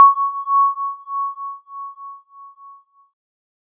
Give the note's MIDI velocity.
50